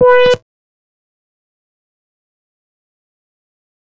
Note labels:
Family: bass; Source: synthesizer; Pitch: B4; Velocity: 50; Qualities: fast decay, percussive

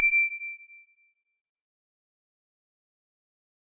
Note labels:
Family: mallet percussion; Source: acoustic; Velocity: 75; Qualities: fast decay

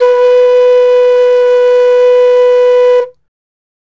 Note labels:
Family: flute; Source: acoustic; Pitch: B4; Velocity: 25

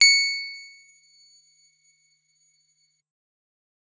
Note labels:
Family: guitar; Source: electronic; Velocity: 100; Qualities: bright, percussive

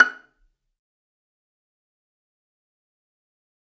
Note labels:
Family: string; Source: acoustic; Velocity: 100; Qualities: fast decay, percussive, reverb

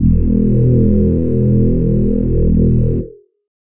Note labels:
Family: voice; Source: synthesizer; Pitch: E1; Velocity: 75; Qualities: multiphonic

